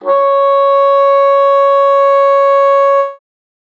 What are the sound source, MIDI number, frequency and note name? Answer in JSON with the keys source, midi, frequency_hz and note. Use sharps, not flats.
{"source": "acoustic", "midi": 73, "frequency_hz": 554.4, "note": "C#5"}